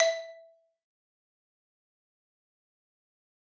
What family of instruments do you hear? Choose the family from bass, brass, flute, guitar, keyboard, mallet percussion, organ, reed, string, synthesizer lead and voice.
mallet percussion